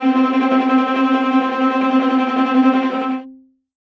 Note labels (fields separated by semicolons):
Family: string; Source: acoustic; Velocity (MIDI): 127; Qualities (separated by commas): bright, non-linear envelope, reverb